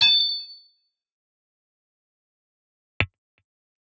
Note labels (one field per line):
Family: guitar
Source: electronic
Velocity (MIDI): 75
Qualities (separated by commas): bright, distorted, fast decay, percussive